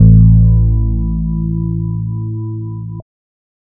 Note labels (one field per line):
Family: bass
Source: synthesizer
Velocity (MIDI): 25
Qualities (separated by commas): distorted, multiphonic